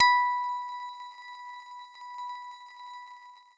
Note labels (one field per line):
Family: guitar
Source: electronic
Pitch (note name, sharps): B5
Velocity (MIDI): 75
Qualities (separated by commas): bright